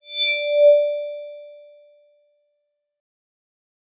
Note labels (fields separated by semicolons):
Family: mallet percussion; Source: electronic; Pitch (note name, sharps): D5; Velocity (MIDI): 100; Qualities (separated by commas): bright